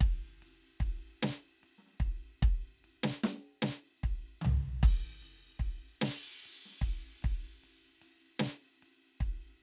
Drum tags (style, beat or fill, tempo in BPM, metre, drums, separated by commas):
rock, beat, 50 BPM, 4/4, crash, ride, snare, high tom, floor tom, kick